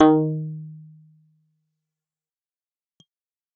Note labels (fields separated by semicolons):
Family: keyboard; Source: electronic; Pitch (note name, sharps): D#3; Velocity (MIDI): 127; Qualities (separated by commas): fast decay